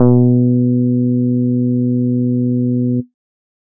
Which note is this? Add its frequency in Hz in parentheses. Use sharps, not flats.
B2 (123.5 Hz)